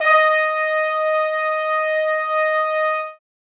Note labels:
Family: brass; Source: acoustic; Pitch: D#5; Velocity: 75; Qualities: reverb

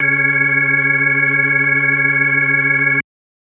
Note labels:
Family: organ; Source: electronic; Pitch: C#3; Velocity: 127

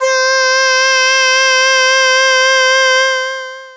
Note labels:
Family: voice; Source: synthesizer; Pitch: C5; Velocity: 127; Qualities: bright, distorted, long release

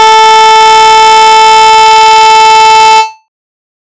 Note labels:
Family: bass; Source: synthesizer; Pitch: A4; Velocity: 25; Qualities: bright, distorted

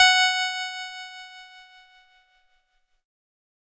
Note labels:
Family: keyboard; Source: electronic; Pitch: F#5; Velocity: 50; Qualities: bright, distorted

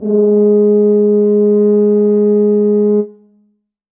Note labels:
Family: brass; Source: acoustic; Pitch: G#3; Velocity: 127; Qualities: dark, reverb

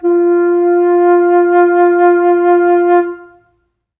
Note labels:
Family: flute; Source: acoustic; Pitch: F4; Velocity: 25; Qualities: reverb

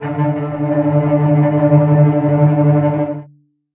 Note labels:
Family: string; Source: acoustic; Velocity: 75; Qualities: non-linear envelope, reverb

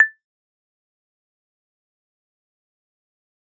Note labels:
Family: mallet percussion; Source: acoustic; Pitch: A6; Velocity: 50; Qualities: dark, fast decay, percussive, reverb

